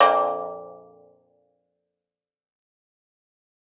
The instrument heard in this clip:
acoustic guitar